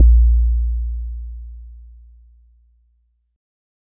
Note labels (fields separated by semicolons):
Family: mallet percussion; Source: acoustic; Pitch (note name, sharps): A#1; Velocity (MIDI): 25